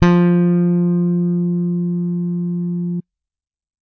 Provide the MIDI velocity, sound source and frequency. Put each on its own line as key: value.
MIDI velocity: 127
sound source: electronic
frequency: 174.6 Hz